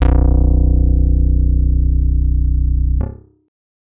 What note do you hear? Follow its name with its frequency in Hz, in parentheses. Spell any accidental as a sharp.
B0 (30.87 Hz)